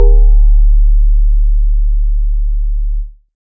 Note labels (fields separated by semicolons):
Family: synthesizer lead; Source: synthesizer; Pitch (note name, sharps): D1; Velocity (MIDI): 50